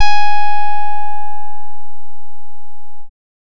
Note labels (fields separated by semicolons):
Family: bass; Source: synthesizer; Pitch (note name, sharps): G#5; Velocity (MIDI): 100; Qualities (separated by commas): distorted